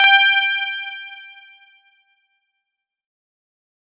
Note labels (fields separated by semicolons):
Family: guitar; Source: electronic; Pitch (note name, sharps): G5; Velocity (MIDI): 100; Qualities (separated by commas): fast decay